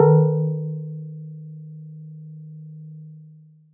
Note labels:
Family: mallet percussion; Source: acoustic; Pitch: D#3; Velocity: 50

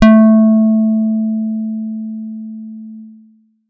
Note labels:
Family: guitar; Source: electronic; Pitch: A3; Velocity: 25

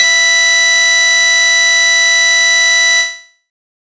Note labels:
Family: bass; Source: synthesizer; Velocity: 127; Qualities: bright, distorted

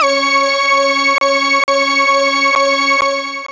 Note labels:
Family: synthesizer lead; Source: synthesizer; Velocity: 50; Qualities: bright, long release

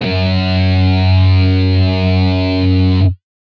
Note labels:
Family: guitar; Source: synthesizer; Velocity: 25; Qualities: bright, distorted

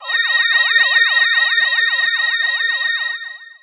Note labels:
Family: voice; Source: synthesizer; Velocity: 75; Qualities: long release

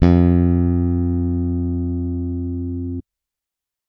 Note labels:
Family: bass; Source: electronic; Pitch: F2; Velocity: 127

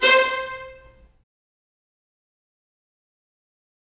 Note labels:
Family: string; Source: acoustic; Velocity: 75; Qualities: fast decay, reverb

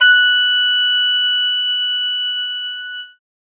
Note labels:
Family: reed; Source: acoustic; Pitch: F#6; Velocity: 100; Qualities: bright

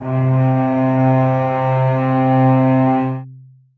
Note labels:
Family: string; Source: acoustic; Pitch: C3; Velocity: 25; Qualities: long release, reverb

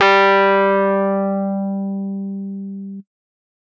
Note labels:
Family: keyboard; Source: electronic; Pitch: G3; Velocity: 127; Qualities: distorted

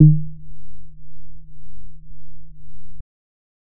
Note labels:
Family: bass; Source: synthesizer; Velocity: 25; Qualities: dark

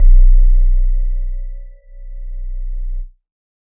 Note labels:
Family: synthesizer lead; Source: synthesizer; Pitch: B0; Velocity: 25

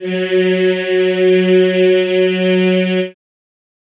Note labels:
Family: voice; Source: acoustic; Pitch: F#3; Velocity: 75; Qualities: reverb

